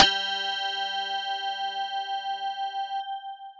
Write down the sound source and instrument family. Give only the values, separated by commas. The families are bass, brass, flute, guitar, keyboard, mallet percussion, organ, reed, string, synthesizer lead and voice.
electronic, mallet percussion